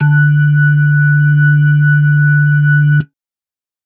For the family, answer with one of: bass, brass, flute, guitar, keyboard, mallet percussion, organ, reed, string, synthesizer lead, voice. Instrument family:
organ